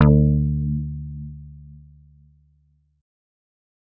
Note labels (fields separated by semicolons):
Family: bass; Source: synthesizer; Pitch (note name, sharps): D2; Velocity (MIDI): 75; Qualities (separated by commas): distorted